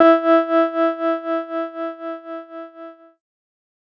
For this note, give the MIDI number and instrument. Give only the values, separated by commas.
64, electronic keyboard